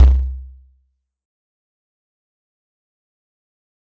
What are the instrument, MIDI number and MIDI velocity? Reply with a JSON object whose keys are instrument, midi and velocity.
{"instrument": "acoustic mallet percussion instrument", "midi": 36, "velocity": 100}